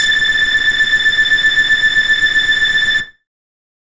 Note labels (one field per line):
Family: bass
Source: synthesizer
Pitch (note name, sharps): A6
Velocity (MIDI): 50